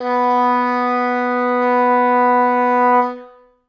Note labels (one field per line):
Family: reed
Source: acoustic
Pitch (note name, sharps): B3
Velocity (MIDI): 25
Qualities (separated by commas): reverb